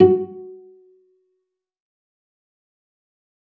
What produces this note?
acoustic string instrument